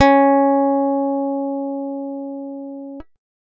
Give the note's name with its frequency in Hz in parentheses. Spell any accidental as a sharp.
C#4 (277.2 Hz)